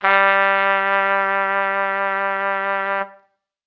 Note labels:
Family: brass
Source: acoustic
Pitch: G3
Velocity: 75

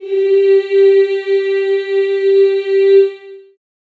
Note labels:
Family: voice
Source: acoustic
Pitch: G4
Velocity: 127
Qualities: long release, reverb

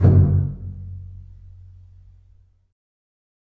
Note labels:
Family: string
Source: acoustic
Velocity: 75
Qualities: reverb

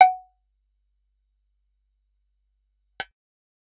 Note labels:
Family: bass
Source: synthesizer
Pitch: F#5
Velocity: 127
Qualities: percussive

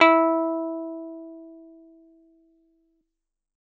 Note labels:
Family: guitar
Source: acoustic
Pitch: E4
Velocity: 100

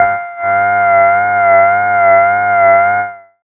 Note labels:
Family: bass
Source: synthesizer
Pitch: F5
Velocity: 100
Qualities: distorted, tempo-synced

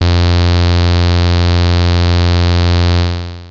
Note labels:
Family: bass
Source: synthesizer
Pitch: F2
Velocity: 25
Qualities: bright, distorted, long release

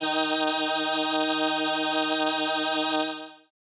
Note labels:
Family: keyboard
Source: synthesizer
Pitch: D#3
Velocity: 50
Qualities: bright

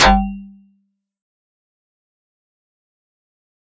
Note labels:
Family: mallet percussion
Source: acoustic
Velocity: 127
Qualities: fast decay, percussive

